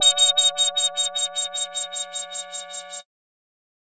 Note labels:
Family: bass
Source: synthesizer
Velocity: 127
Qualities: bright, distorted

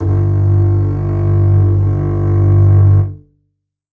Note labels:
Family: string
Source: acoustic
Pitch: G1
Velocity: 75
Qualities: reverb

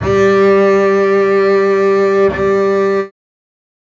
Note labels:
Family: string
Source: acoustic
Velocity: 100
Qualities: reverb

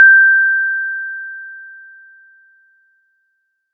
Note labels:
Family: mallet percussion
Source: acoustic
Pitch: G6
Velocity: 25

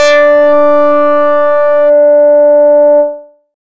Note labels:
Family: bass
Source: synthesizer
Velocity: 100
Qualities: bright, distorted

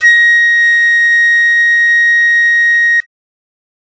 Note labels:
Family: flute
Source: acoustic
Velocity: 127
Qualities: bright

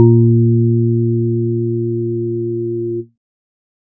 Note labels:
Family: organ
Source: electronic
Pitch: A#2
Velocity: 50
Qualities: dark

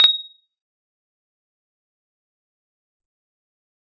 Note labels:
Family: guitar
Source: electronic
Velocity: 25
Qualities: bright, fast decay, percussive

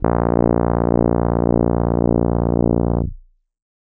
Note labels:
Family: keyboard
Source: electronic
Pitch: A#0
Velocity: 50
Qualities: distorted

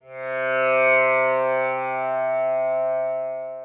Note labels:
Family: guitar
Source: acoustic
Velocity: 127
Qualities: long release, multiphonic, reverb

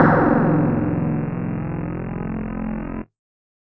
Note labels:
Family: mallet percussion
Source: electronic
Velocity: 127

